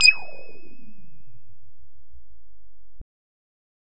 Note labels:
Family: bass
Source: synthesizer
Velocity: 75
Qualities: bright, distorted

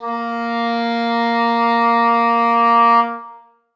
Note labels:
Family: reed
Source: acoustic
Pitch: A#3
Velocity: 75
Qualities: reverb

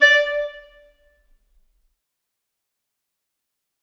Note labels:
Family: reed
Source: acoustic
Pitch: D5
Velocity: 127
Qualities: fast decay, reverb

